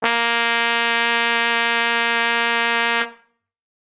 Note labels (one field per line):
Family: brass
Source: acoustic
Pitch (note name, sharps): A#3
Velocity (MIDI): 127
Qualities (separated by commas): bright